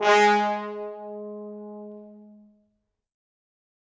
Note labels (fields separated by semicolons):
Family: brass; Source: acoustic; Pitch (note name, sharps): G#3; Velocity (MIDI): 25; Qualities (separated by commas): bright, reverb